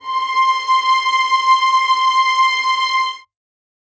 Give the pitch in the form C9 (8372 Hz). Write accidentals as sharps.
C6 (1047 Hz)